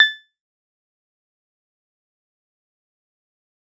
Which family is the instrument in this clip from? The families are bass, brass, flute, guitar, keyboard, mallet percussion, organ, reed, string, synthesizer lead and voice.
guitar